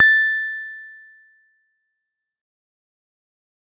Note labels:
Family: keyboard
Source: electronic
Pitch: A6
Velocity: 25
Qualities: fast decay

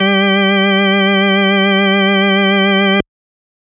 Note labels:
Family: organ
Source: electronic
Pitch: G3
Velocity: 25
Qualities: distorted

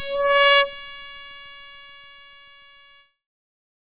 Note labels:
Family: keyboard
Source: synthesizer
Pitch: C#5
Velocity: 25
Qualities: bright, distorted

